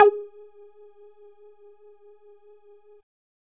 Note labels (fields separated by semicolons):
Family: bass; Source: synthesizer; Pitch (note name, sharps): G#4; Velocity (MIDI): 50; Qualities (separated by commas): percussive